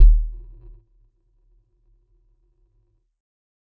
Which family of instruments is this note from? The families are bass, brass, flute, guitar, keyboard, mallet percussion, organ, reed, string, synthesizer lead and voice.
mallet percussion